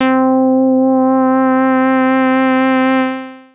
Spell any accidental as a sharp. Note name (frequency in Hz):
C4 (261.6 Hz)